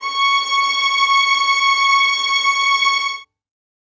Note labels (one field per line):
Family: string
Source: acoustic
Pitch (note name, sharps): C#6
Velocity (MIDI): 100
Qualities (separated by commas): reverb